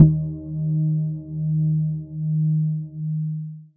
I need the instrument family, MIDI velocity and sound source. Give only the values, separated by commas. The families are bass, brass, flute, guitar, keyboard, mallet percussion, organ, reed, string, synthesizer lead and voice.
mallet percussion, 50, electronic